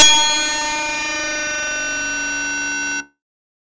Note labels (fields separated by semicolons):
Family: bass; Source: synthesizer; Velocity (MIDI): 100; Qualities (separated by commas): bright, distorted